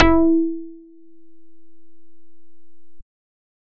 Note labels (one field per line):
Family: bass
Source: synthesizer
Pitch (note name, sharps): E4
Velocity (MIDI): 75